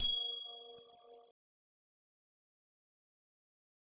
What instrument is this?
electronic guitar